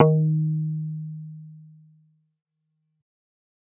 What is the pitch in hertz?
155.6 Hz